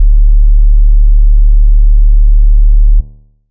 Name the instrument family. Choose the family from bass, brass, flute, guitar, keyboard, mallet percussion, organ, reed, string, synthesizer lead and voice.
bass